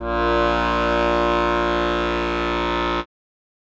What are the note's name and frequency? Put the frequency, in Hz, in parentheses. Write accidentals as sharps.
A#1 (58.27 Hz)